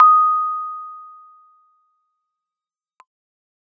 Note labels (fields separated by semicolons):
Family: keyboard; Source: electronic; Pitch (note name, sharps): D#6; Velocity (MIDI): 25; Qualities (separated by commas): fast decay